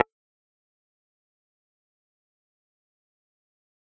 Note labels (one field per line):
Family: bass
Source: synthesizer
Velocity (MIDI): 127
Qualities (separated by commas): fast decay, percussive